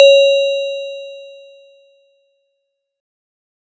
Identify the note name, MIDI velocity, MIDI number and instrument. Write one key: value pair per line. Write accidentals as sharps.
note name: C#5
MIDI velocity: 75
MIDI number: 73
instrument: acoustic mallet percussion instrument